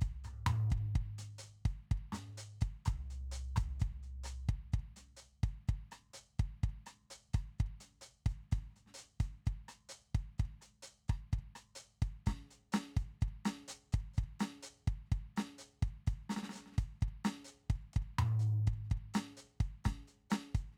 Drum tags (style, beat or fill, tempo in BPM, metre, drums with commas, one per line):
bossa nova
beat
127 BPM
4/4
closed hi-hat, open hi-hat, hi-hat pedal, snare, cross-stick, mid tom, floor tom, kick